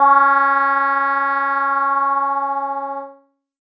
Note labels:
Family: keyboard; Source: electronic; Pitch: C#4; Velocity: 50; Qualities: distorted, multiphonic

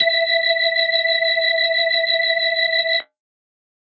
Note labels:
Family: organ; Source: electronic; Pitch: E5; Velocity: 127

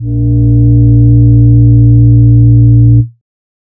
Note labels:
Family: voice; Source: synthesizer; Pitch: A#1; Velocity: 25; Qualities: dark

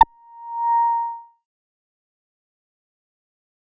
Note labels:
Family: bass; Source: synthesizer; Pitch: A#5; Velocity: 25; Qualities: distorted, fast decay

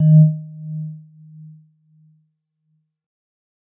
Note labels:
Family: mallet percussion; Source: acoustic; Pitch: D#3; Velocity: 25; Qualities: dark, non-linear envelope

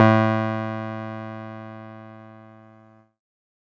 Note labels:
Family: keyboard; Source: electronic; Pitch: A2; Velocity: 25; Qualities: distorted

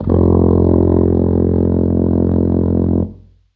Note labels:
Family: brass; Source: acoustic; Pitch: F1; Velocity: 25; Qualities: dark

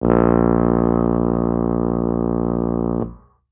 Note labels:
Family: brass; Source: acoustic; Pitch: A#1; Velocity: 75

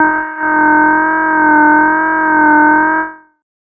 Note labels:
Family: bass; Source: synthesizer; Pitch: D#4; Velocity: 75; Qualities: distorted, tempo-synced

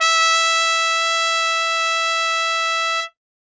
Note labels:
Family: brass; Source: acoustic; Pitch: E5; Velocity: 100; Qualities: bright

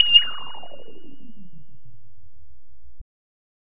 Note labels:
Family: bass; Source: synthesizer; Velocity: 100; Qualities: bright, distorted

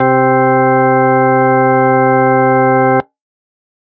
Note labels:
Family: organ; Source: electronic; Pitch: C3; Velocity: 127

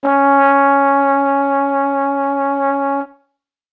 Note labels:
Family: brass; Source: acoustic; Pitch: C#4; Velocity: 50

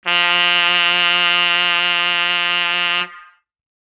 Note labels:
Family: brass; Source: acoustic; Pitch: F3; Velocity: 127; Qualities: distorted

